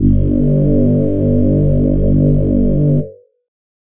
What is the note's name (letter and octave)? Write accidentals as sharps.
G1